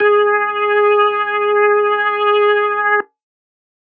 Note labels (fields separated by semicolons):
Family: organ; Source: electronic; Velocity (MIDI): 100; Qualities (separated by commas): distorted